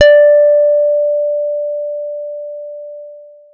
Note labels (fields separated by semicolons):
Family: guitar; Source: electronic; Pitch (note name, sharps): D5; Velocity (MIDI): 100; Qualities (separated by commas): long release